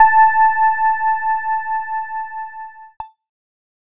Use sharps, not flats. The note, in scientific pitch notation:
A5